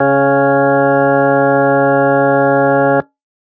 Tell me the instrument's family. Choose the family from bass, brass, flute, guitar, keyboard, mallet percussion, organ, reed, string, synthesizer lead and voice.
organ